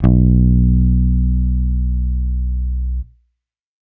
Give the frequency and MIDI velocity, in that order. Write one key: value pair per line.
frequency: 61.74 Hz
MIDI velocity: 75